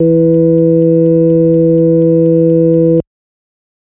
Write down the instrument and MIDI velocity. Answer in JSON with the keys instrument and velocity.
{"instrument": "electronic organ", "velocity": 100}